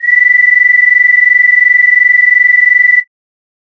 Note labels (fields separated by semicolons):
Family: flute; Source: synthesizer; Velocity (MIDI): 75